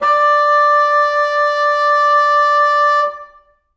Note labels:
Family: reed; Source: acoustic; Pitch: D5; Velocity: 127; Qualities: reverb

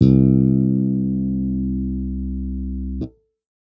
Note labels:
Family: bass; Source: electronic; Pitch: C2; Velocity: 100

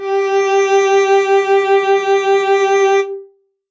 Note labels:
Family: string; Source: acoustic; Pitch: G4; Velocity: 100; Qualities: reverb

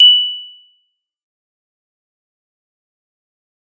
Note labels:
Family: mallet percussion; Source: acoustic; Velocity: 100; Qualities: bright, fast decay, percussive

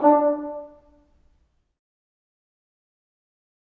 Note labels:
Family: brass; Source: acoustic; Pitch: D4; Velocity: 50; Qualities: dark, fast decay, reverb

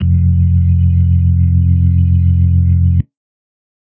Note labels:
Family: organ; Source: electronic; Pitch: F1; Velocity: 127; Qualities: dark

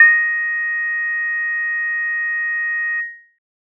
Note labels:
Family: keyboard; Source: electronic; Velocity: 127

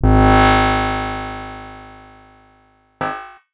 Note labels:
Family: guitar; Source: acoustic; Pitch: G#1; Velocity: 75; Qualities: bright, distorted

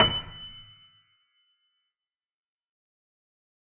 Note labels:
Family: keyboard; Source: acoustic; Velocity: 75; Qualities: fast decay, percussive

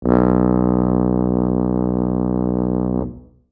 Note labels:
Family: brass; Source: acoustic; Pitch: B1; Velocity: 100

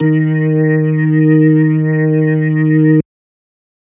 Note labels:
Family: organ; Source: electronic; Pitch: D#3; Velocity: 25; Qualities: distorted

